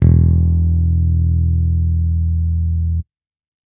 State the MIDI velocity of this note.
127